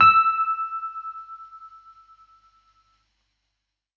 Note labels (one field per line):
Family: keyboard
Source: electronic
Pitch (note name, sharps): E6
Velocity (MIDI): 75